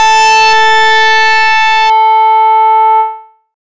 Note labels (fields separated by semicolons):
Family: bass; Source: synthesizer; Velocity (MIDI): 127; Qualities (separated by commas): bright, distorted